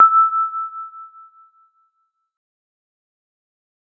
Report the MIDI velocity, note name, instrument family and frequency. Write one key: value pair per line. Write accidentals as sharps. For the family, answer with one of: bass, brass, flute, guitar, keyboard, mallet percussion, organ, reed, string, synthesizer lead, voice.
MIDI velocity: 75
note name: E6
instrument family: keyboard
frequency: 1319 Hz